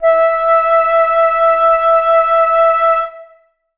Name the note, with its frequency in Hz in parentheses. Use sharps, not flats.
E5 (659.3 Hz)